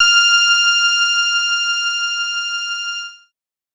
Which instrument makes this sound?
synthesizer bass